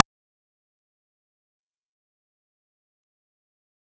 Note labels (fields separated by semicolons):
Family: bass; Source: synthesizer; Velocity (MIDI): 50; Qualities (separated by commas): percussive